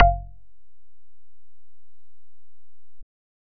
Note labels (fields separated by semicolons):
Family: bass; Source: synthesizer; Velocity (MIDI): 50